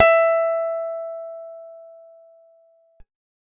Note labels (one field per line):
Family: guitar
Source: acoustic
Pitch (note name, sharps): E5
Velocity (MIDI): 100